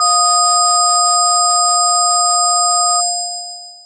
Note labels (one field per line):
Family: mallet percussion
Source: electronic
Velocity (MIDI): 50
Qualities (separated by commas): bright, long release